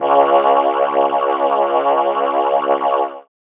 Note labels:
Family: keyboard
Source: synthesizer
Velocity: 25

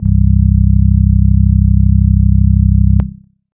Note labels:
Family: reed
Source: synthesizer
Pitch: C1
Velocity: 127

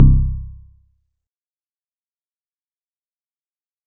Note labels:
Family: guitar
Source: acoustic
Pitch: C1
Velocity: 25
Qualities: dark, distorted, fast decay, percussive

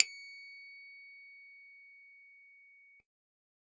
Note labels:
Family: keyboard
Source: electronic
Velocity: 127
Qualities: percussive

